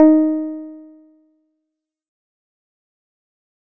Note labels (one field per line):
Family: guitar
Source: synthesizer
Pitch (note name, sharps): D#4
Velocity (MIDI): 100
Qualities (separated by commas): dark, fast decay